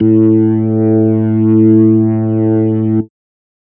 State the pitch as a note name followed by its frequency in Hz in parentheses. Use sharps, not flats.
A2 (110 Hz)